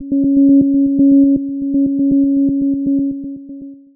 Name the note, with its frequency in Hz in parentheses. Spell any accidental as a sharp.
C#4 (277.2 Hz)